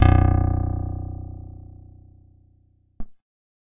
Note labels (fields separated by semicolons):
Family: keyboard; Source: electronic; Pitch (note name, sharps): B0; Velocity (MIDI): 25